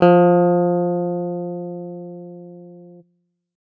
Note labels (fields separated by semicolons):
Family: guitar; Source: electronic; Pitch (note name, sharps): F3; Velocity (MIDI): 50